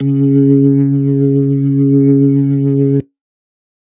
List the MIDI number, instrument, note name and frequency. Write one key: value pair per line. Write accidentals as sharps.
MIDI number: 49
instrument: electronic organ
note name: C#3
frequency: 138.6 Hz